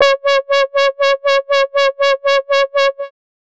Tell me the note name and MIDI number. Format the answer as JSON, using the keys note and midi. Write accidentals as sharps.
{"note": "C#5", "midi": 73}